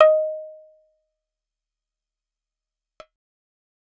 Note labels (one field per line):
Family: guitar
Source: acoustic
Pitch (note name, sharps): D#5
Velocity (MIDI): 100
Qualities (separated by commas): fast decay, percussive